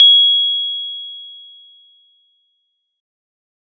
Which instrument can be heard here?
electronic organ